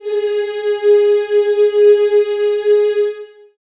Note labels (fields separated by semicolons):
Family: voice; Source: acoustic; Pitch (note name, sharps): G#4; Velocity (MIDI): 127; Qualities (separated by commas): long release, reverb